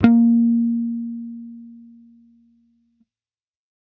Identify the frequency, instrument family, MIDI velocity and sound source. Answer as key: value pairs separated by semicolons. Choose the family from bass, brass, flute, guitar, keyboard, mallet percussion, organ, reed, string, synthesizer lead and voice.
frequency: 233.1 Hz; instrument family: bass; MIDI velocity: 127; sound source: electronic